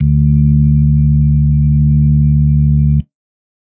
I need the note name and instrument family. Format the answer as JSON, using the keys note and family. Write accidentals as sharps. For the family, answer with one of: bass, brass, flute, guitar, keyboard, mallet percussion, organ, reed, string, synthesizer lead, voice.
{"note": "D2", "family": "organ"}